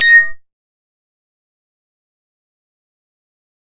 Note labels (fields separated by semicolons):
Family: bass; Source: synthesizer; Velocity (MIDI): 100; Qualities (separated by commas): fast decay, percussive